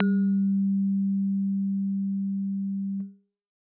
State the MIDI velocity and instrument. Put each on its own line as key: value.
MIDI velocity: 50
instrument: acoustic keyboard